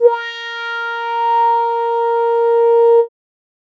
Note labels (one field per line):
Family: keyboard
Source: synthesizer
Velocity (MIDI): 25